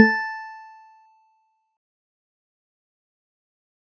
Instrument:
acoustic mallet percussion instrument